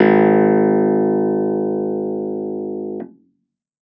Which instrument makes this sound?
electronic keyboard